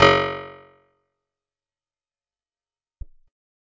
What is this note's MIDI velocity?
75